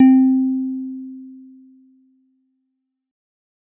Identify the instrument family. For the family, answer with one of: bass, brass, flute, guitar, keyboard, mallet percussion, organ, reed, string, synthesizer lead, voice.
guitar